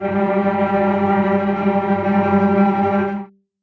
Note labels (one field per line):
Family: string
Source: acoustic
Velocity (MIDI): 25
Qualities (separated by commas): non-linear envelope, reverb